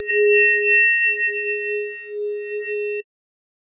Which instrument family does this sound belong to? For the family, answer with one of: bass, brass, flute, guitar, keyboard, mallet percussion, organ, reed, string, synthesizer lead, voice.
mallet percussion